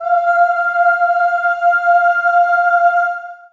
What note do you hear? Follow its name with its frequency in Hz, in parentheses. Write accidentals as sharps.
F5 (698.5 Hz)